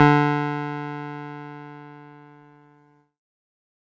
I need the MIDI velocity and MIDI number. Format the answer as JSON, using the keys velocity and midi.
{"velocity": 100, "midi": 50}